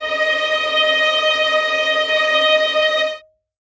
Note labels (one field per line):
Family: string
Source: acoustic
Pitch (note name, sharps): D#5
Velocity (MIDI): 50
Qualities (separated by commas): bright, non-linear envelope, reverb